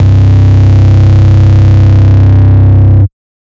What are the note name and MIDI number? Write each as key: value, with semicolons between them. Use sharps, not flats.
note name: C1; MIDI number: 24